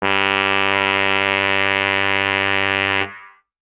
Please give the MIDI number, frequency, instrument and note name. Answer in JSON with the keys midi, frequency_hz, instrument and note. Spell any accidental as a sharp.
{"midi": 43, "frequency_hz": 98, "instrument": "acoustic brass instrument", "note": "G2"}